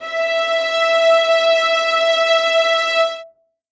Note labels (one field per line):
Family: string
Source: acoustic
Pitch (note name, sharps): E5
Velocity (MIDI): 50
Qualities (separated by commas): reverb